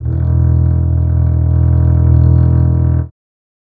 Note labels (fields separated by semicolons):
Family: string; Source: acoustic; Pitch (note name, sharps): E1; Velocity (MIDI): 50; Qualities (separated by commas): dark, reverb